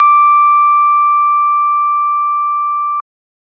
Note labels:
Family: organ; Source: electronic; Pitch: D6; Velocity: 50

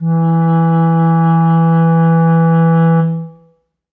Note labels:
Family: reed; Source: acoustic; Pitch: E3; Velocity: 50; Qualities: dark, reverb

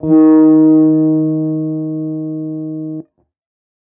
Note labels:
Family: guitar; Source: electronic; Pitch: D#3; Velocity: 75; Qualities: non-linear envelope

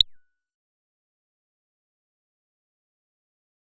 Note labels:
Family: bass; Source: synthesizer; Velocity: 50; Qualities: fast decay, percussive

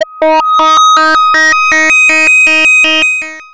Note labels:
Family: bass; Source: synthesizer; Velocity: 50; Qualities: bright, distorted, long release, multiphonic, tempo-synced

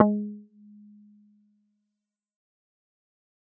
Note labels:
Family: bass; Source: synthesizer; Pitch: G#3; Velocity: 50; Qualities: fast decay, percussive

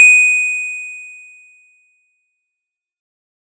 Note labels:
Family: keyboard; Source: electronic; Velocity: 100; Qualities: bright, distorted, fast decay

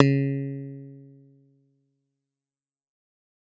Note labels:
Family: bass; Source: synthesizer; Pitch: C#3; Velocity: 75; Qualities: fast decay

